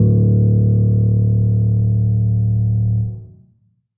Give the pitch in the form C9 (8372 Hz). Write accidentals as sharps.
D1 (36.71 Hz)